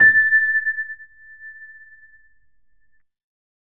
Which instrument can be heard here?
electronic keyboard